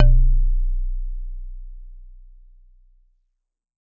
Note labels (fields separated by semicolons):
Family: mallet percussion; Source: acoustic; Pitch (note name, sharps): B0; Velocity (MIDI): 75; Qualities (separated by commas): dark